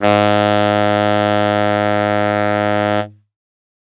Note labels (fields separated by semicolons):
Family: reed; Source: acoustic; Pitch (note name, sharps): G#2; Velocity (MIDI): 100